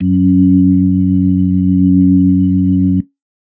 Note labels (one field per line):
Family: organ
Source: electronic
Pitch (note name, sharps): F#2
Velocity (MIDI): 75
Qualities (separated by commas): dark